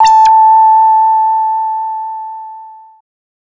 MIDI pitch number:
81